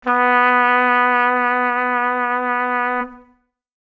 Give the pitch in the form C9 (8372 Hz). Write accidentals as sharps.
B3 (246.9 Hz)